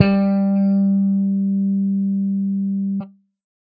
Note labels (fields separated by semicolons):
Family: bass; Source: electronic; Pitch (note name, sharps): G3; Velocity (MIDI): 100